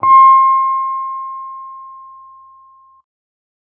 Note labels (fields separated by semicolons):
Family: guitar; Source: electronic; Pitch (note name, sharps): C6; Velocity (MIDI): 75; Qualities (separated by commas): non-linear envelope